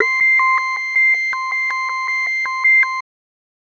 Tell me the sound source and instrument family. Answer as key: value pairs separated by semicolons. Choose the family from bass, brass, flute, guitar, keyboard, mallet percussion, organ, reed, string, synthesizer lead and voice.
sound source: synthesizer; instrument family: bass